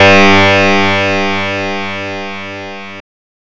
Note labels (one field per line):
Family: guitar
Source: synthesizer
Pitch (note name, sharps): G2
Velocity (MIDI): 50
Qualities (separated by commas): bright, distorted